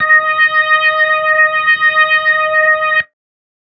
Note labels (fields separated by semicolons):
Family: organ; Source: electronic; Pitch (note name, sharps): D#5; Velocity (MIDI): 100